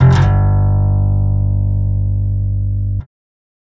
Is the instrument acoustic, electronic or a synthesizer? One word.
electronic